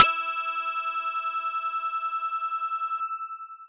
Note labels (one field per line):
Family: mallet percussion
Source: electronic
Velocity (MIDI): 127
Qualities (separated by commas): long release